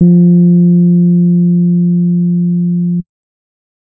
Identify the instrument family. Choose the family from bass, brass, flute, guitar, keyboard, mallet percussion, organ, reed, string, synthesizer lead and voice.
keyboard